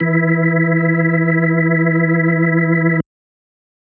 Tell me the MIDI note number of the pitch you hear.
52